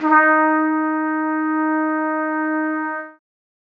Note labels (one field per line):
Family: brass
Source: acoustic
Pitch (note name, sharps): D#4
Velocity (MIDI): 50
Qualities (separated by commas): reverb